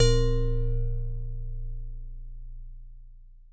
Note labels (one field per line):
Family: mallet percussion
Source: acoustic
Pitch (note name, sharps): A#0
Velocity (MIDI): 100